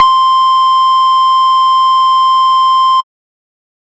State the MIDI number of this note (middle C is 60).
84